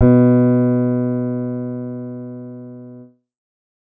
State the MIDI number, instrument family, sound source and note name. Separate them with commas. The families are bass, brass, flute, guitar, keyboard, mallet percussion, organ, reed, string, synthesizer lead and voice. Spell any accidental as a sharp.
47, keyboard, synthesizer, B2